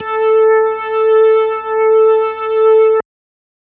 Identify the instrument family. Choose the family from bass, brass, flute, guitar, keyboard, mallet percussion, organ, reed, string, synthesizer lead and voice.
organ